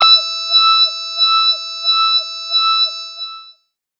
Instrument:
synthesizer voice